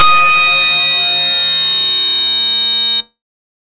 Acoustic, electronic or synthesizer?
synthesizer